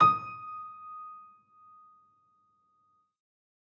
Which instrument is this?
acoustic keyboard